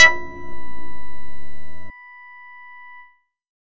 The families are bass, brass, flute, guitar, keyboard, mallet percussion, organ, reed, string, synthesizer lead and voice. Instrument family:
bass